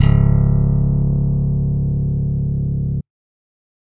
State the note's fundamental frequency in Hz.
34.65 Hz